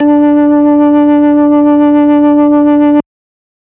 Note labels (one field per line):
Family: organ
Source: electronic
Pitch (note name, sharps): D4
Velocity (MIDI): 75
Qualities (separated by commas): distorted